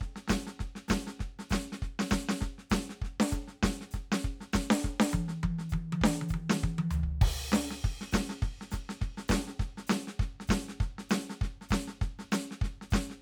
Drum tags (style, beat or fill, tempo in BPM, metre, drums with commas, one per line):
rockabilly
beat
200 BPM
4/4
crash, hi-hat pedal, snare, high tom, floor tom, kick